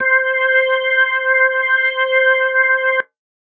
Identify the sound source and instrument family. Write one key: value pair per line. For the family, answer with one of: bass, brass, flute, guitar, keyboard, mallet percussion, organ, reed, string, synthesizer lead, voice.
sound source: electronic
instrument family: organ